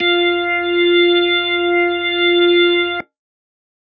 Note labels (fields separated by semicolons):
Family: organ; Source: electronic; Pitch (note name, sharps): F4; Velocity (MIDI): 75